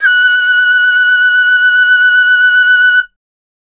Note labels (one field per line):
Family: flute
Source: acoustic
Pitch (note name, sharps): F#6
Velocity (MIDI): 127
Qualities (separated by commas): bright